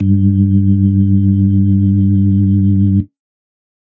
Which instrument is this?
electronic organ